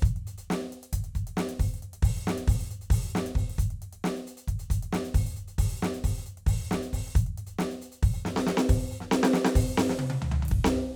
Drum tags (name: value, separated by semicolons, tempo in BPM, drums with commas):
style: rock; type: beat; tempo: 135 BPM; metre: 4/4; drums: ride, closed hi-hat, open hi-hat, hi-hat pedal, snare, high tom, floor tom, kick